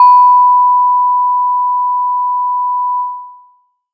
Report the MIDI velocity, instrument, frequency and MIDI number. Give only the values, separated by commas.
50, acoustic mallet percussion instrument, 987.8 Hz, 83